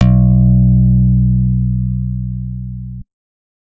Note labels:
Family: guitar; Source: acoustic; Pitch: B1; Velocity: 127

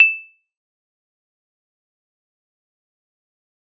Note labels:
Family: mallet percussion; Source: acoustic; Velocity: 50; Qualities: bright, fast decay, percussive

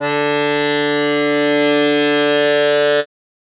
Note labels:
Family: reed; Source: acoustic; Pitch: D3; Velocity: 100

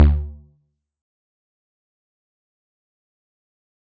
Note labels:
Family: bass; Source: synthesizer; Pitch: D2; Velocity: 127; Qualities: fast decay, percussive

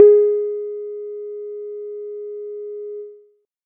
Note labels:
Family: guitar; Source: synthesizer; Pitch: G#4; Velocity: 25

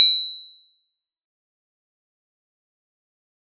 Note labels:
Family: mallet percussion; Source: acoustic; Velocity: 127; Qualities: bright, fast decay, percussive

